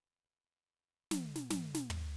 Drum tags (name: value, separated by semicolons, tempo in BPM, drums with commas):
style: Afro-Cuban rumba; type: fill; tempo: 110 BPM; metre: 4/4; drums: snare, high tom, floor tom